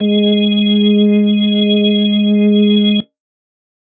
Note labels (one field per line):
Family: organ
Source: electronic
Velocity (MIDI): 100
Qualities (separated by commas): dark